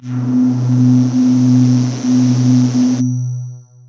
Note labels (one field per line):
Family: voice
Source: synthesizer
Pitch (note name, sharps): B2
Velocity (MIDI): 50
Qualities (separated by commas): distorted, long release